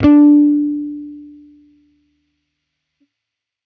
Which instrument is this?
electronic bass